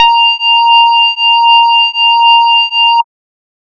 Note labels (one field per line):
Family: bass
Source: synthesizer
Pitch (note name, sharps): A#5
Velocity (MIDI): 127